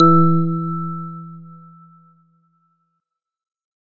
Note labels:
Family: organ; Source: electronic; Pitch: E3; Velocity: 50

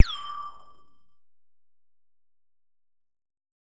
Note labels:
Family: bass; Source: synthesizer; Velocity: 100; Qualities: distorted, percussive

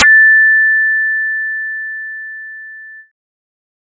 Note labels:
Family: bass; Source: synthesizer; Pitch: A6; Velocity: 75

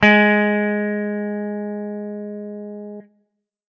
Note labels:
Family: guitar; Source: electronic; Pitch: G#3; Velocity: 100; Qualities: distorted

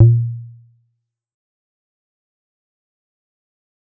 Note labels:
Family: bass; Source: synthesizer; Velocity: 25; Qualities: fast decay, percussive

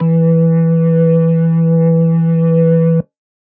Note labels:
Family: organ; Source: electronic; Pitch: E3; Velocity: 75; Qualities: distorted

